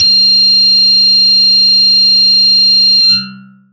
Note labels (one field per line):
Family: guitar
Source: electronic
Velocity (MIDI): 75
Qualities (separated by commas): long release